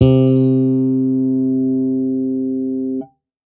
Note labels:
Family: bass; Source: electronic; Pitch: C3; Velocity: 100

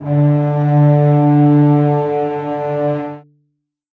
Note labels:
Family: string; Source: acoustic; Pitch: D3; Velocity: 25; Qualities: reverb

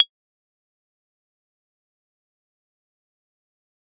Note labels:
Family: mallet percussion; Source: acoustic; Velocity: 127; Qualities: dark, fast decay, percussive, reverb

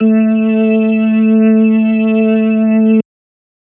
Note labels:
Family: organ; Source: electronic; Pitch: A3; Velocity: 100; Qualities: distorted

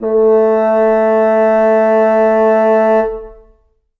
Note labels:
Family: reed; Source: acoustic; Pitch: A3; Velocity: 75; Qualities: long release, reverb

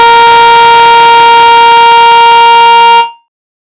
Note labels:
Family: bass; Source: synthesizer; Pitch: A#4; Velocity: 25; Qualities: bright, distorted

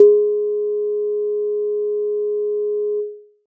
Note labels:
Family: keyboard; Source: electronic; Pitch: G#4; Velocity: 50; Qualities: dark

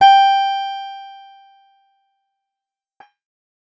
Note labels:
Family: guitar; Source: acoustic; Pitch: G5; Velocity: 50; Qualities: bright, distorted, fast decay

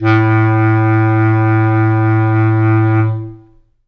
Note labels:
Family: reed; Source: acoustic; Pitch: A2; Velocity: 25; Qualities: long release, reverb

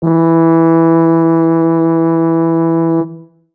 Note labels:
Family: brass; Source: acoustic; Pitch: E3; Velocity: 100; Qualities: dark

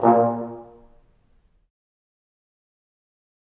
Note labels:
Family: brass; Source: acoustic; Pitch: A#2; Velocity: 50; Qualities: dark, fast decay, reverb

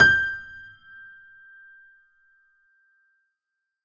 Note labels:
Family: keyboard; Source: acoustic; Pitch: G6; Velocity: 127; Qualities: percussive

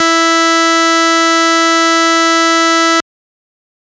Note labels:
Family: organ; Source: electronic; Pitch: E4; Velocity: 127; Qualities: bright, distorted

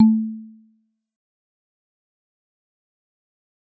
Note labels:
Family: mallet percussion; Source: acoustic; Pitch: A3; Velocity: 25; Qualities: dark, fast decay, percussive

